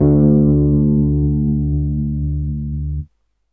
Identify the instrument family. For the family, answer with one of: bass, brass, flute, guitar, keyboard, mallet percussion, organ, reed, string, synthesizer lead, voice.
keyboard